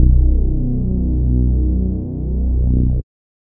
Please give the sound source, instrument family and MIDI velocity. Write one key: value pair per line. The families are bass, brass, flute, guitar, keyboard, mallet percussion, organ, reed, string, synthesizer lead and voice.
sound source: synthesizer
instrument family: bass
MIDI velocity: 127